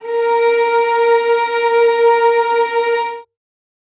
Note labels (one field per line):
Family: string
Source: acoustic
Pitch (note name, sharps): A#4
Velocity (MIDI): 25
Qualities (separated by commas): reverb